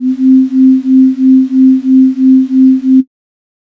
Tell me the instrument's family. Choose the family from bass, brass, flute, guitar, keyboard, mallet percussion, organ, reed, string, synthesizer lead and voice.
flute